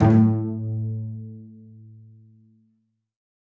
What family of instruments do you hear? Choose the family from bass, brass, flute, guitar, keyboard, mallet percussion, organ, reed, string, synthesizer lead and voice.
string